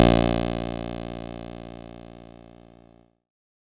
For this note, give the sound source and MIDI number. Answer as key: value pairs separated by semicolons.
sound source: electronic; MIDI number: 34